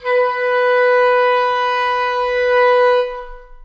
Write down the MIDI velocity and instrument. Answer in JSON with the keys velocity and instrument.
{"velocity": 25, "instrument": "acoustic reed instrument"}